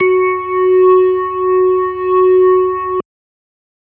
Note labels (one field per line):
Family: organ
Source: electronic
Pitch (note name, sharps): F#4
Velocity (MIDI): 25